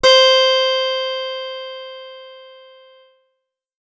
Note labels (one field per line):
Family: guitar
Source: acoustic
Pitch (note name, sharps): C5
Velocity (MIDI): 75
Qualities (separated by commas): bright, distorted